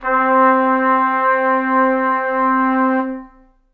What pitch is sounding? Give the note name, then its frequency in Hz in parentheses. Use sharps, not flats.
C4 (261.6 Hz)